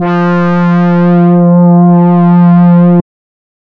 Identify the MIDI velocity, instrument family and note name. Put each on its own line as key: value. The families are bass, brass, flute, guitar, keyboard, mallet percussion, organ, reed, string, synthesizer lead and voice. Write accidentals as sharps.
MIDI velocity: 50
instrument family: reed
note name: F3